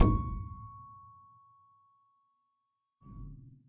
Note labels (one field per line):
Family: keyboard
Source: acoustic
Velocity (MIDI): 50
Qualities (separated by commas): reverb